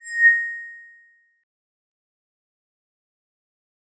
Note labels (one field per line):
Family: mallet percussion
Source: electronic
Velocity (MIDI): 25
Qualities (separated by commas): bright, fast decay